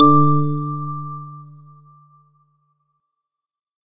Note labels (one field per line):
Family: organ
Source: electronic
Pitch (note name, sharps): D3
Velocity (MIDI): 75